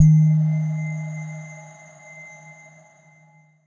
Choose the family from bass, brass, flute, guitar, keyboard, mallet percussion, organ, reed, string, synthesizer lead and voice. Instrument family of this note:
mallet percussion